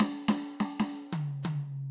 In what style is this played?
Afro-Cuban bembé